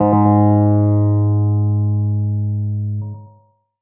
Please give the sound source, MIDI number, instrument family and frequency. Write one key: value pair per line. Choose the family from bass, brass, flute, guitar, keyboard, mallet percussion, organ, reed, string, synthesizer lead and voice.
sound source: electronic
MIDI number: 44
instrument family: keyboard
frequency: 103.8 Hz